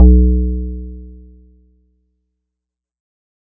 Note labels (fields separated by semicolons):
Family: keyboard; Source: electronic; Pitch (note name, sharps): B1; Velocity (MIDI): 100; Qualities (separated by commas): dark, fast decay